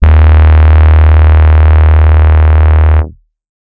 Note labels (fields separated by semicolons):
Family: keyboard; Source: electronic; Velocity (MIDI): 127